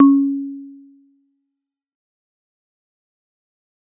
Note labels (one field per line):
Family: mallet percussion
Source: acoustic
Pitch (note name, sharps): C#4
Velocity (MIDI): 25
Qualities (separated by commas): dark, fast decay